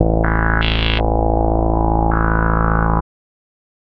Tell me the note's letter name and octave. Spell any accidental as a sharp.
A0